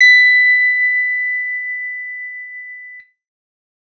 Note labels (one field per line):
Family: guitar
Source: electronic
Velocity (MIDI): 100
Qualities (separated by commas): reverb